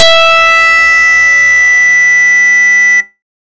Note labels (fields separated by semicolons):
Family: bass; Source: synthesizer; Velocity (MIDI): 100; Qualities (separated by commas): bright, distorted